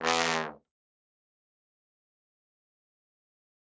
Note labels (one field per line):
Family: brass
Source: acoustic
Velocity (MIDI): 75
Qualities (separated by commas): bright, fast decay, reverb